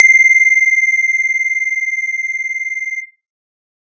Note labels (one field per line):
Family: synthesizer lead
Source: synthesizer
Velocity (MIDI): 100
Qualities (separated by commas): distorted